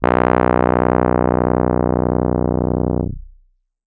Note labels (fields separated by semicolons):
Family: keyboard; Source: electronic; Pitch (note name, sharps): B0; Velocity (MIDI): 100; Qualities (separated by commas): distorted